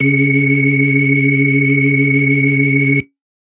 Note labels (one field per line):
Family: organ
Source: electronic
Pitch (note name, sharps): C#3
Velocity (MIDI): 25